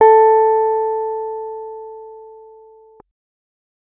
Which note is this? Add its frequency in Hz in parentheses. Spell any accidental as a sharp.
A4 (440 Hz)